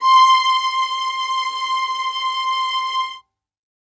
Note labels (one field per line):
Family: string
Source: acoustic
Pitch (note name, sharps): C6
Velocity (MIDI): 127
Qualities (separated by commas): reverb